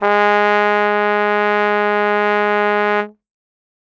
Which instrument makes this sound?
acoustic brass instrument